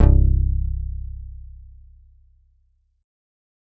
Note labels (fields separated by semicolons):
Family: bass; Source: synthesizer; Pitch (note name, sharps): C1; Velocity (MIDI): 75